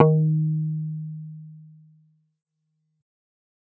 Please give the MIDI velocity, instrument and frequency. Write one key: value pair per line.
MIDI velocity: 100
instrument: synthesizer bass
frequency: 155.6 Hz